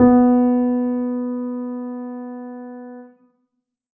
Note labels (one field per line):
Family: keyboard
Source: acoustic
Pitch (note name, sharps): B3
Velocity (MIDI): 50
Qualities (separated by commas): dark, reverb